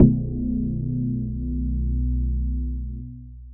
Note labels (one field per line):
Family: mallet percussion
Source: electronic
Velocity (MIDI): 50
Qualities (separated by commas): long release